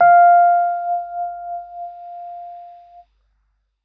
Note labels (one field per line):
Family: keyboard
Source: electronic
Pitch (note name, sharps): F5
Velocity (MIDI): 50